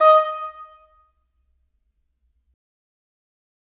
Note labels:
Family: reed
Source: acoustic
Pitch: D#5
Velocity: 100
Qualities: fast decay, percussive, reverb

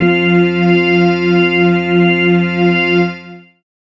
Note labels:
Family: organ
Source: electronic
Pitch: F3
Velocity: 75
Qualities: long release, reverb

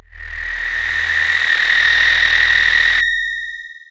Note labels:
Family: voice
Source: synthesizer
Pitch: D#1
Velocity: 100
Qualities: distorted, long release

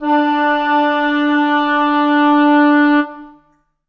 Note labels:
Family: reed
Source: acoustic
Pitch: D4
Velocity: 75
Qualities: reverb

